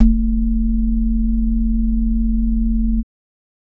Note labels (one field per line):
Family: organ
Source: electronic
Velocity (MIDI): 75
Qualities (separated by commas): multiphonic